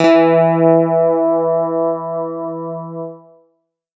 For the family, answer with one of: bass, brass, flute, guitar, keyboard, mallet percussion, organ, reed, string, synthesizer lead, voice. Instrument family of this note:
guitar